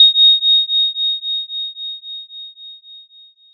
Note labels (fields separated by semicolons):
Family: mallet percussion; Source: electronic; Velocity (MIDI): 75; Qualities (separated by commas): bright, multiphonic